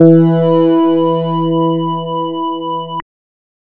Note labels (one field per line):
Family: bass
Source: synthesizer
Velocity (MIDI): 50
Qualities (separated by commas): distorted, multiphonic